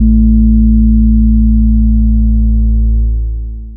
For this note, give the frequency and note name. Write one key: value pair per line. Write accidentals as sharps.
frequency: 55 Hz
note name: A1